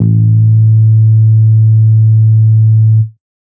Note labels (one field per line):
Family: bass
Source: synthesizer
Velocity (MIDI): 100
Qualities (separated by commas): dark